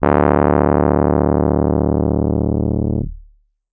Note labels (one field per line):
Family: keyboard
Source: electronic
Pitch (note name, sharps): D1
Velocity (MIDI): 75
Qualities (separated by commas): distorted